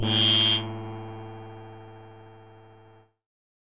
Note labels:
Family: keyboard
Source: synthesizer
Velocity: 75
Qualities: bright, distorted

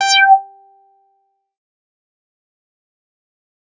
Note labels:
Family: bass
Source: synthesizer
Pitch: G5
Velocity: 100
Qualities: bright, distorted, fast decay, percussive

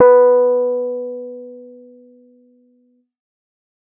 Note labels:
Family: keyboard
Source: electronic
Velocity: 75

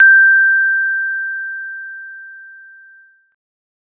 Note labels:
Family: mallet percussion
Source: acoustic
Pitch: G6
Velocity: 50

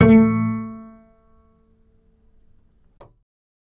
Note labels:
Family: bass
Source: electronic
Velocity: 127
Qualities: reverb

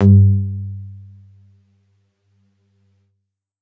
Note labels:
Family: keyboard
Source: electronic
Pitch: G2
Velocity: 127

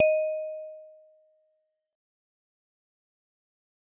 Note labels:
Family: mallet percussion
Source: acoustic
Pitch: D#5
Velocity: 75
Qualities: fast decay

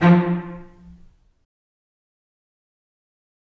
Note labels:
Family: string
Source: acoustic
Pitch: F3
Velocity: 75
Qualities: fast decay, percussive, reverb

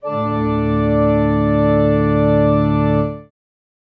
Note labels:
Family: organ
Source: acoustic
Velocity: 127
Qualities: dark, reverb

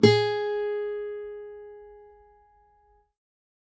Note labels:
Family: guitar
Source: acoustic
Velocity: 50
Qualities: reverb

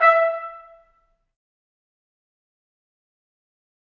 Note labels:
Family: brass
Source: acoustic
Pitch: E5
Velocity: 50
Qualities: fast decay, percussive, reverb

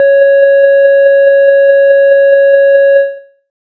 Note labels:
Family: bass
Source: synthesizer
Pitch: C#5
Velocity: 100

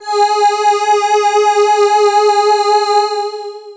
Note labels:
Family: voice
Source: synthesizer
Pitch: G#4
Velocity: 75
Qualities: bright, distorted, long release

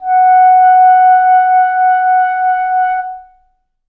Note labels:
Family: reed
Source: acoustic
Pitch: F#5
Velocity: 75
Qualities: reverb

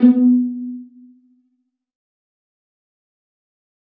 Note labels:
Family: string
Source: acoustic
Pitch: B3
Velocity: 50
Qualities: dark, fast decay, reverb

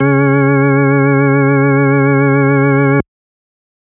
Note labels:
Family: organ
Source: electronic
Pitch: C#3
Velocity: 25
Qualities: distorted

